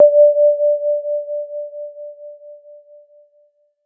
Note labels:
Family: keyboard; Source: electronic; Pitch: D5; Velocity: 127; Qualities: dark

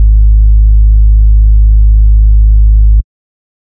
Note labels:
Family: bass; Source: synthesizer; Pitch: G#1; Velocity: 127; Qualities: dark

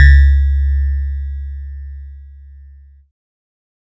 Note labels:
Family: keyboard; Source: electronic; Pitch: C#2; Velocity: 100; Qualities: distorted

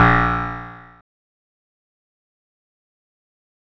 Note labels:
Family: guitar; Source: electronic; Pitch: A#1; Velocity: 127; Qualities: bright, distorted, fast decay

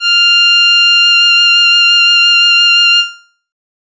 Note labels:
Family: reed; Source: synthesizer; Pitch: F6; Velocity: 127

